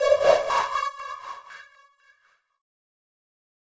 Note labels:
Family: keyboard; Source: electronic; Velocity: 100; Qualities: bright, distorted, fast decay, non-linear envelope

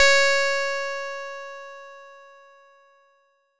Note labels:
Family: bass; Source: synthesizer; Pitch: C#5; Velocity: 127; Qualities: bright, distorted

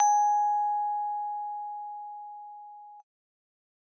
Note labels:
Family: keyboard; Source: acoustic; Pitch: G#5; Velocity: 50

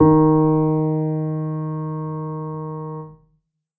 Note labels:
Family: keyboard; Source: acoustic; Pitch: D#3; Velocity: 25; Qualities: reverb

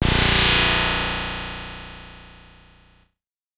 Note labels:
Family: bass; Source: synthesizer; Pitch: A#0; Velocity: 25; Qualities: bright, distorted

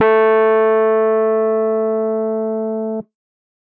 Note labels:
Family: keyboard; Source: electronic; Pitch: A3; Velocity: 127

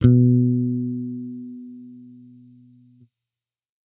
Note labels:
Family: bass; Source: electronic; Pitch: B2; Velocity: 50

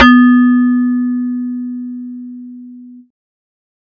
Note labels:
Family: bass; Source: synthesizer; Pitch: B3; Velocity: 75

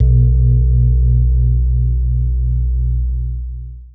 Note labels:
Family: mallet percussion; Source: acoustic; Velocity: 75; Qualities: dark, long release, multiphonic

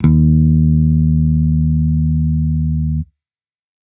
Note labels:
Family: bass; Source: electronic; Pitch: D#2; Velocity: 100

